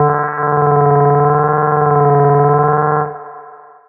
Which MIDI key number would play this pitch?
50